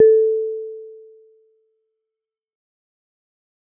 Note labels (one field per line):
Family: mallet percussion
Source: acoustic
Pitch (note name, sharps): A4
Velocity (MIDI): 50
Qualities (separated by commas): fast decay